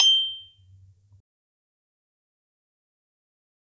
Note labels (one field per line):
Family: mallet percussion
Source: acoustic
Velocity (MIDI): 75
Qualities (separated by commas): fast decay, percussive, reverb